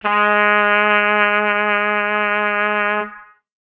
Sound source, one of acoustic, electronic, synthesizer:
acoustic